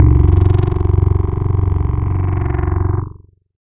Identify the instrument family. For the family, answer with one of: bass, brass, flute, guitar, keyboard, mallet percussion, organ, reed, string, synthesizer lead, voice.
keyboard